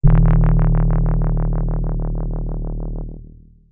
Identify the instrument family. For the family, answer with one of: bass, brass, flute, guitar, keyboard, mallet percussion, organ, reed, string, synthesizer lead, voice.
keyboard